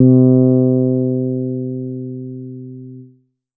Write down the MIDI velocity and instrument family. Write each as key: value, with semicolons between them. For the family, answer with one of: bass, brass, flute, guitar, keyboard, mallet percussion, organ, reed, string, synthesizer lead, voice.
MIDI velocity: 100; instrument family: bass